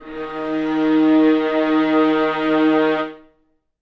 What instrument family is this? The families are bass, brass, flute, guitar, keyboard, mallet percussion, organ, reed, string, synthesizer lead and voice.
string